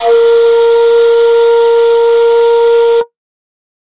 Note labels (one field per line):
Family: flute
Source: acoustic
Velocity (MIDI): 25